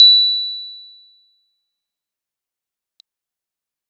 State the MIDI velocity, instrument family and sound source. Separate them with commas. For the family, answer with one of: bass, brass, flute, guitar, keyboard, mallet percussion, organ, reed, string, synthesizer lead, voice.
25, keyboard, electronic